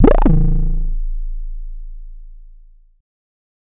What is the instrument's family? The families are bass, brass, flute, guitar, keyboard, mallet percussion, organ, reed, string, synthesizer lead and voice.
bass